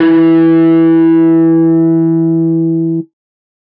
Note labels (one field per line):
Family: guitar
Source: electronic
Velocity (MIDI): 127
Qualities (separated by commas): distorted